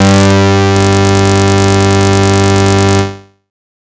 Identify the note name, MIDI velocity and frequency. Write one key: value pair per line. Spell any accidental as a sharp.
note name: G2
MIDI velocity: 127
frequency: 98 Hz